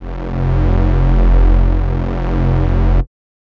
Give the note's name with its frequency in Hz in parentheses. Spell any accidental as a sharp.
F1 (43.65 Hz)